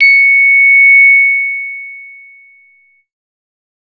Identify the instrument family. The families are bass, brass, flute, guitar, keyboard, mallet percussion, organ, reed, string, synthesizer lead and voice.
bass